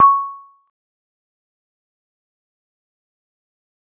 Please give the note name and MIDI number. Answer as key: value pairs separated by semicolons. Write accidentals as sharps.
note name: C#6; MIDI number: 85